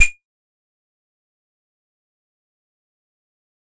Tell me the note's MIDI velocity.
25